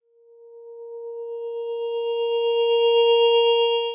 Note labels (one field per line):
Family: guitar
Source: electronic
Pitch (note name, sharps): A#4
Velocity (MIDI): 50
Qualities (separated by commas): dark, long release